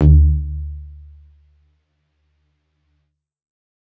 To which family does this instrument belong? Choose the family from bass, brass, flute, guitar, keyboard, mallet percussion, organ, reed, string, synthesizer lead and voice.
keyboard